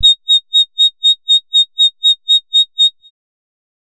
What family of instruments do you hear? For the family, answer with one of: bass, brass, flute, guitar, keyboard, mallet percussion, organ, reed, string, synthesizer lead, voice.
bass